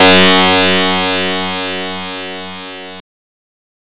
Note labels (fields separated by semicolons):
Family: guitar; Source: synthesizer; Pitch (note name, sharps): F#2; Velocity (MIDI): 127; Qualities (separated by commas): bright, distorted